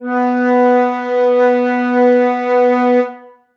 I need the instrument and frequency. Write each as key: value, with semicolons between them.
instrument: acoustic flute; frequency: 246.9 Hz